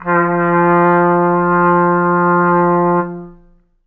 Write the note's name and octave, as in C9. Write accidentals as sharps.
F3